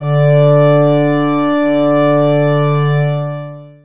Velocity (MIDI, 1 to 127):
25